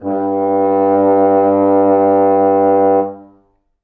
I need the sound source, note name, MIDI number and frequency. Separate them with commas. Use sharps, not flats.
acoustic, G2, 43, 98 Hz